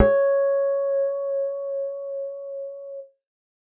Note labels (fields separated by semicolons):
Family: bass; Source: synthesizer; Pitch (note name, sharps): C#5; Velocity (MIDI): 100; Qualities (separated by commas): dark, reverb